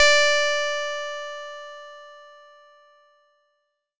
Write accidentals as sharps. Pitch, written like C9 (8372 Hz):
D5 (587.3 Hz)